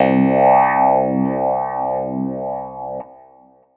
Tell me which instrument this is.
electronic keyboard